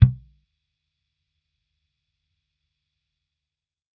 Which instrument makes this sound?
electronic bass